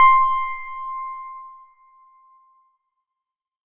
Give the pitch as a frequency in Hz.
1047 Hz